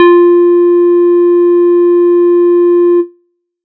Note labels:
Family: bass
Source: synthesizer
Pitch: F4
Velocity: 127

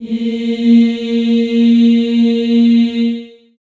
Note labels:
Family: voice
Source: acoustic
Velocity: 127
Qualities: reverb

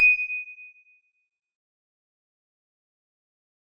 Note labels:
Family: mallet percussion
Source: acoustic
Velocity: 75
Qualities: bright, fast decay

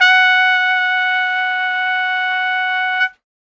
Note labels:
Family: brass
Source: acoustic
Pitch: F#5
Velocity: 25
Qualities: bright

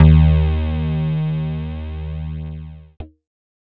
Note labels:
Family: keyboard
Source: electronic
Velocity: 75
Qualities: distorted

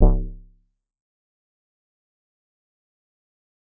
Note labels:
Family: bass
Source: synthesizer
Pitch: C#1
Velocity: 100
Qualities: dark, fast decay, percussive

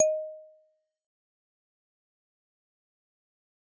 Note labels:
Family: mallet percussion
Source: acoustic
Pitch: D#5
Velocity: 25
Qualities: fast decay, percussive

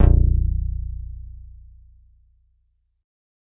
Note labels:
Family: bass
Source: synthesizer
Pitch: A#0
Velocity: 75

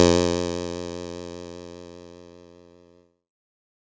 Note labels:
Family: keyboard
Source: electronic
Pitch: F2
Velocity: 127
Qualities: bright

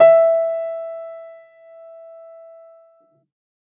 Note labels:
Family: keyboard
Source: acoustic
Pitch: E5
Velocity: 100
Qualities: reverb

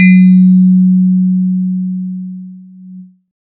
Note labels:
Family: synthesizer lead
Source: synthesizer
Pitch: F#3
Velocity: 100

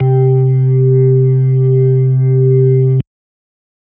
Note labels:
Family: organ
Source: electronic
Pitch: C3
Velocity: 100

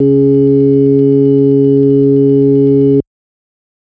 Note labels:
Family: organ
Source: electronic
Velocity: 25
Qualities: dark

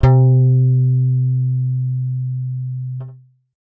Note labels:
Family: bass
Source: synthesizer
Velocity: 75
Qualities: dark

